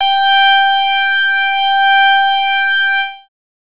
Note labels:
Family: bass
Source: synthesizer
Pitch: G5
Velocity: 127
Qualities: bright, distorted

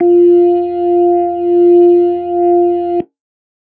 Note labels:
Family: organ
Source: electronic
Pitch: F4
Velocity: 100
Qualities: dark

